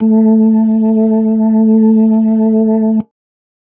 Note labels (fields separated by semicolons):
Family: organ; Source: electronic; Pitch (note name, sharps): A3; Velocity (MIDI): 50; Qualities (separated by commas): dark